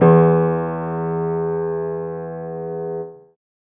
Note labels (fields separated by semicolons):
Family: keyboard; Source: acoustic; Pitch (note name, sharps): E2; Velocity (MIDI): 127; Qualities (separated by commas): reverb